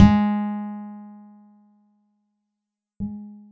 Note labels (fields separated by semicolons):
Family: guitar; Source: acoustic; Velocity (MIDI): 127